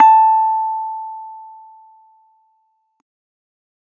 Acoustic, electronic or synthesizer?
electronic